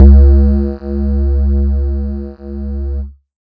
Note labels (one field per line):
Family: synthesizer lead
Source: synthesizer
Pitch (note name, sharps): C#2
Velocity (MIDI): 127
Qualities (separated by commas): distorted